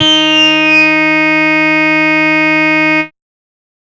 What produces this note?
synthesizer bass